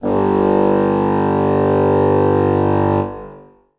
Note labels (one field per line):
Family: reed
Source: acoustic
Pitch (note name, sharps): G1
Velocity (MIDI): 127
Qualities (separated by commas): long release, reverb